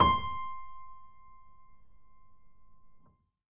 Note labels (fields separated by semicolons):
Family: keyboard; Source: acoustic; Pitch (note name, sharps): C6; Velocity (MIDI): 75; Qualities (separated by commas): reverb